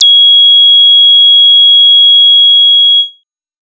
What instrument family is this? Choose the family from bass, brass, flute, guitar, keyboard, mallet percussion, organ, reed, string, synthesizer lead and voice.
bass